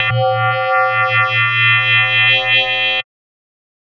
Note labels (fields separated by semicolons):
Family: mallet percussion; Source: synthesizer; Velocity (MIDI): 127; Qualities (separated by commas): multiphonic, non-linear envelope